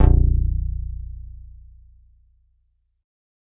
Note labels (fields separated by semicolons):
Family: bass; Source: synthesizer; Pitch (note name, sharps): A#0; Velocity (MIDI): 50